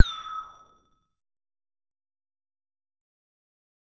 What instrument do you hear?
synthesizer bass